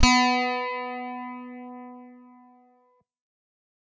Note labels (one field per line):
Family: guitar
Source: electronic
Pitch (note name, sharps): B3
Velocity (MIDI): 100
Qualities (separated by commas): bright